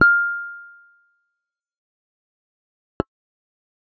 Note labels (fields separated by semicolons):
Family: bass; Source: synthesizer; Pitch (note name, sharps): F6; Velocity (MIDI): 25; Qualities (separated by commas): fast decay, percussive